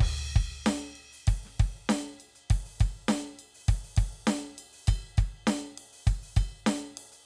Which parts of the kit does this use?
crash, ride, ride bell, closed hi-hat, open hi-hat, snare and kick